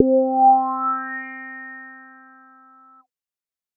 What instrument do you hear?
synthesizer bass